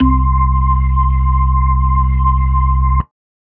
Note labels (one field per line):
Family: organ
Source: electronic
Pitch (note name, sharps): C2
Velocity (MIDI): 100